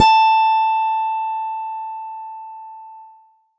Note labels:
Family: keyboard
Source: electronic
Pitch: A5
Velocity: 50

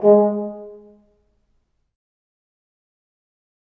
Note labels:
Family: brass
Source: acoustic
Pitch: G#3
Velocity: 25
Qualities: dark, fast decay, reverb

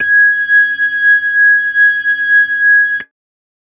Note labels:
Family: keyboard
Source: electronic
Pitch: G#6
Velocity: 75

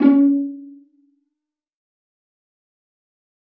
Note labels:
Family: string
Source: acoustic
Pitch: C#4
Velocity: 75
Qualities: dark, fast decay, reverb

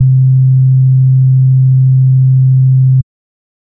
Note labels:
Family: bass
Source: synthesizer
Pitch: C3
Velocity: 127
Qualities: dark

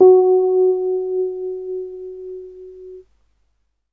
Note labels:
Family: keyboard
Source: electronic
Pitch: F#4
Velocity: 50

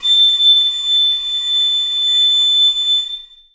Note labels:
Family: flute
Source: acoustic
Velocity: 25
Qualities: bright, reverb

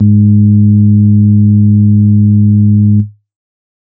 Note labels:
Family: organ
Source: electronic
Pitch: G#2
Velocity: 75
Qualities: dark

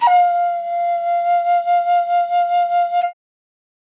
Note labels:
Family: flute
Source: acoustic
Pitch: F5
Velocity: 127

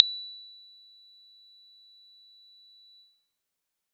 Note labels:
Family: guitar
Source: synthesizer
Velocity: 25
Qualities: percussive

